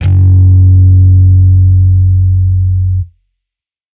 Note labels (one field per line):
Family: bass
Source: electronic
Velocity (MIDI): 127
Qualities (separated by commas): distorted